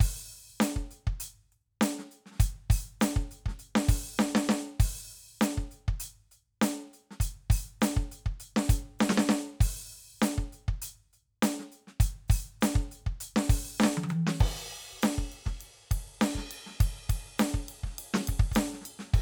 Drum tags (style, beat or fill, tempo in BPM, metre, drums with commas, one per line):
Latin funk
beat
100 BPM
4/4
crash, ride, ride bell, closed hi-hat, open hi-hat, hi-hat pedal, snare, high tom, kick